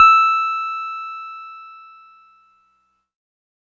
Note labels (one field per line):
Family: keyboard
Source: electronic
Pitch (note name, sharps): E6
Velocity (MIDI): 25